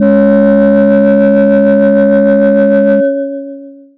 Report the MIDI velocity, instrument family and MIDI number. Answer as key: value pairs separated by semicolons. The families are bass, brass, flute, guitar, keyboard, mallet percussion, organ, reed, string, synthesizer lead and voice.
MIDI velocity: 127; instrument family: mallet percussion; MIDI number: 37